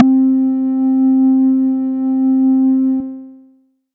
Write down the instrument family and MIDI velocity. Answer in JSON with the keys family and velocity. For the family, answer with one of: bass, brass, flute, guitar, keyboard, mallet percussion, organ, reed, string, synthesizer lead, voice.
{"family": "bass", "velocity": 75}